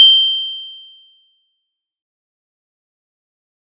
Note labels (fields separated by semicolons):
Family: mallet percussion; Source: acoustic; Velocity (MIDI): 100; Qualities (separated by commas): fast decay